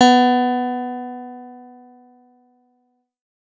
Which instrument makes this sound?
electronic guitar